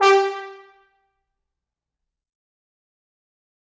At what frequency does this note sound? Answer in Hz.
392 Hz